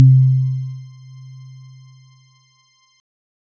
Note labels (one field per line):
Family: keyboard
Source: electronic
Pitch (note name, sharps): C3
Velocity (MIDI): 127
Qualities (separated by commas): dark